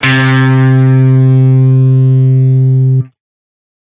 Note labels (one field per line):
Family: guitar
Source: electronic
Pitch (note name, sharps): C3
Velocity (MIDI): 100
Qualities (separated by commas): bright, distorted